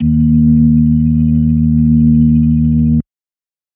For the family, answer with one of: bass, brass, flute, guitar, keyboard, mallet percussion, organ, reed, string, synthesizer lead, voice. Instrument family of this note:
organ